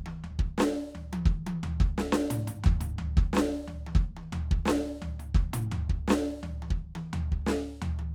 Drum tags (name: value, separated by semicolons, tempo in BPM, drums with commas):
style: rock; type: beat; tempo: 88 BPM; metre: 4/4; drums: snare, high tom, mid tom, floor tom, kick